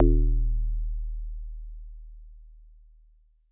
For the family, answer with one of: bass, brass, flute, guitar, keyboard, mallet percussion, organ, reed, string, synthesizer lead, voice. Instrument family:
guitar